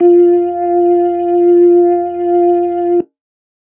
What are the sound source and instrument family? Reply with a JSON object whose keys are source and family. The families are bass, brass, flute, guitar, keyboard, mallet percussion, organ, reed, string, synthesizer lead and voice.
{"source": "electronic", "family": "organ"}